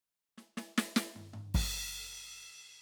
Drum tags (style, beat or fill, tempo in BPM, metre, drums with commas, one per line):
rock
fill
75 BPM
4/4
crash, snare, floor tom, kick